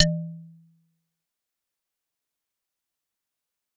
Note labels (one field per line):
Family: mallet percussion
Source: acoustic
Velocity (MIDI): 25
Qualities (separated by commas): fast decay, percussive